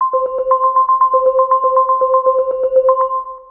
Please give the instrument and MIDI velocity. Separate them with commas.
synthesizer mallet percussion instrument, 75